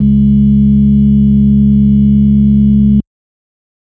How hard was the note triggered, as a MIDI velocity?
100